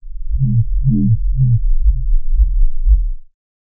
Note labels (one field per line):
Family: bass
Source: synthesizer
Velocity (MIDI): 25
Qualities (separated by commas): distorted, non-linear envelope